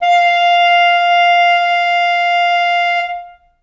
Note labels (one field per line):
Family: reed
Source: acoustic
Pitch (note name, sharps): F5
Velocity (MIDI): 100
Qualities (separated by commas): reverb